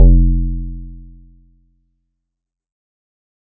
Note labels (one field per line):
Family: keyboard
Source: electronic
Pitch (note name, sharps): F1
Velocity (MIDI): 75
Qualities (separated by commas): dark, fast decay